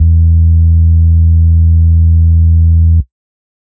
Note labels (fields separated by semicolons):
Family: organ; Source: electronic; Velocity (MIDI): 50; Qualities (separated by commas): distorted